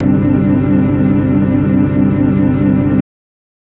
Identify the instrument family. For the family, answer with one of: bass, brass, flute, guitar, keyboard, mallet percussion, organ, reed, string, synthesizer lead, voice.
organ